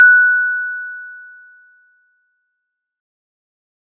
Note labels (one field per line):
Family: mallet percussion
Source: acoustic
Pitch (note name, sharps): F#6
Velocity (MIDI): 100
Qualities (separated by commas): bright